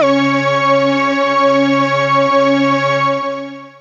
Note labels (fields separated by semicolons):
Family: synthesizer lead; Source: synthesizer; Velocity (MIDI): 50; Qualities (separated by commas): bright, long release